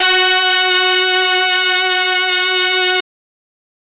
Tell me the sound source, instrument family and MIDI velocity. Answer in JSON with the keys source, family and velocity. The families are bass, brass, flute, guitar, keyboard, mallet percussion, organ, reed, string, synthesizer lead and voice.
{"source": "electronic", "family": "brass", "velocity": 127}